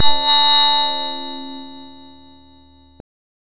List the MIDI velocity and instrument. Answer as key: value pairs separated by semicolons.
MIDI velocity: 127; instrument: synthesizer bass